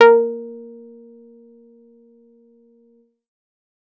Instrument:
synthesizer bass